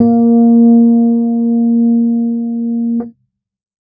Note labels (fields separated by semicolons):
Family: keyboard; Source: electronic; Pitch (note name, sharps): A#3; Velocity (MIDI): 50; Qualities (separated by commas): dark